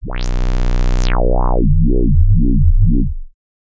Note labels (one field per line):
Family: bass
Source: synthesizer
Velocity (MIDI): 100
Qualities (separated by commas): distorted, non-linear envelope